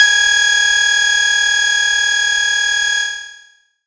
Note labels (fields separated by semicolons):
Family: bass; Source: synthesizer; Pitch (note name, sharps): G#6; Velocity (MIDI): 127; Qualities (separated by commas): bright, distorted, long release